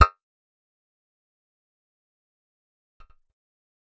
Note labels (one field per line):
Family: bass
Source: synthesizer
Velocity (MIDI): 100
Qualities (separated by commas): fast decay, percussive